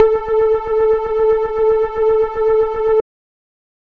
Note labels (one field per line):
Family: bass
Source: synthesizer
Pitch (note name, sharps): A4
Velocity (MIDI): 75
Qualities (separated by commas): dark